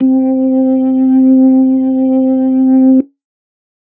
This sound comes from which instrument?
electronic organ